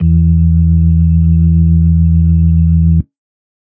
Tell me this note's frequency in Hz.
82.41 Hz